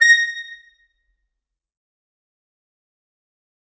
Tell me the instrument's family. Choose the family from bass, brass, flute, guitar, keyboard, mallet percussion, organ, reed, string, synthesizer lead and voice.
reed